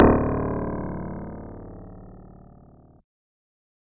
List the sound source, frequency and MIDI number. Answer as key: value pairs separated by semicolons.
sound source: synthesizer; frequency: 18.35 Hz; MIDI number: 14